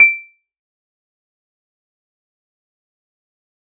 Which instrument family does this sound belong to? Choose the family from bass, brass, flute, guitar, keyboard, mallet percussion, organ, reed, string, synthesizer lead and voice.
guitar